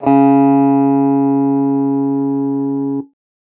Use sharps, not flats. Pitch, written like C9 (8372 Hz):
C#3 (138.6 Hz)